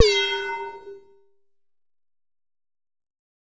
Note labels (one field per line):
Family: bass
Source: synthesizer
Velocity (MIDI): 75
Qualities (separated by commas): bright, distorted